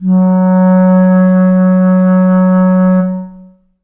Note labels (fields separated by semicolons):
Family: reed; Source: acoustic; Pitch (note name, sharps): F#3; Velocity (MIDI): 25; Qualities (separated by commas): dark, long release, reverb